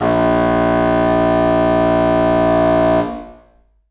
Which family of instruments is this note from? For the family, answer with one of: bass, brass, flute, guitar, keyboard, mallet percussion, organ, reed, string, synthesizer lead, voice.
reed